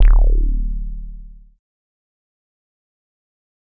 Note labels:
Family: bass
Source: synthesizer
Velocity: 50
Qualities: distorted, fast decay

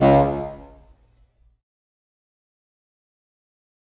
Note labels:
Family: reed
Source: acoustic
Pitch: C#2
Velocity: 75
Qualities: distorted, fast decay, reverb

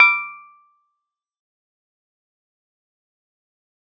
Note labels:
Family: keyboard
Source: electronic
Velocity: 50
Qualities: fast decay, percussive

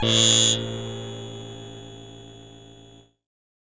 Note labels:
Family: keyboard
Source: synthesizer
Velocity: 100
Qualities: bright, distorted

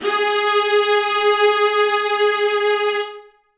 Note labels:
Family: string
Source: acoustic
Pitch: G#4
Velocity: 127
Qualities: reverb

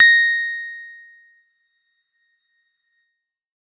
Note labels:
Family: keyboard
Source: electronic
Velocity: 100

